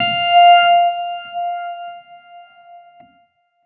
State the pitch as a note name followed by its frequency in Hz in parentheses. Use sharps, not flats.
F5 (698.5 Hz)